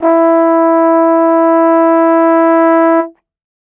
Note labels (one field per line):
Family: brass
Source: acoustic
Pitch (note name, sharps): E4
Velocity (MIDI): 50